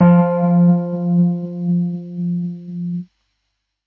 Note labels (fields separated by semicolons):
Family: keyboard; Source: electronic; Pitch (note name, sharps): F3; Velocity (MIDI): 75